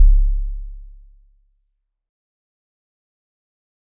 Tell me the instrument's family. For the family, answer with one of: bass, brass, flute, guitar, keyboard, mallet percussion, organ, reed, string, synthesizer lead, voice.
guitar